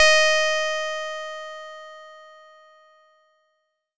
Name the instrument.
synthesizer bass